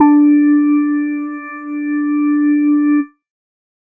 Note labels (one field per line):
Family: organ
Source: electronic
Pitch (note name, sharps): D4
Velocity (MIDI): 25